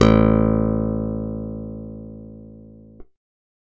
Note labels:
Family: keyboard; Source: electronic; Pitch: A1; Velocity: 75

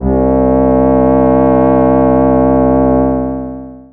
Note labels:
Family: voice; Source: synthesizer; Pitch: C2; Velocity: 75; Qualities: distorted, long release

